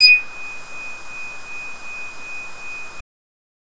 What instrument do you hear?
synthesizer bass